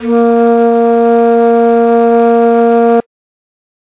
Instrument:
acoustic flute